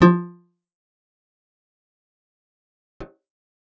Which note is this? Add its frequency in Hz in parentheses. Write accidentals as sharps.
F3 (174.6 Hz)